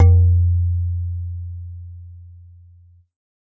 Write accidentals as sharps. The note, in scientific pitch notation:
F2